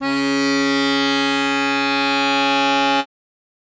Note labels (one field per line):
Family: reed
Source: acoustic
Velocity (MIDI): 127